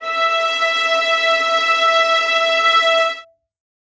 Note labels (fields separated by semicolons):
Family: string; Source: acoustic; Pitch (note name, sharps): E5; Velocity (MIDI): 50; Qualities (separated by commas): reverb